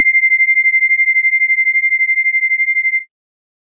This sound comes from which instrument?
electronic organ